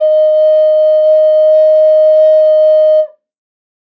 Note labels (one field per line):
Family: flute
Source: acoustic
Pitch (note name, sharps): D#5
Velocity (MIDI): 25